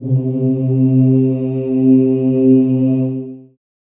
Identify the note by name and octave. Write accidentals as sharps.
C3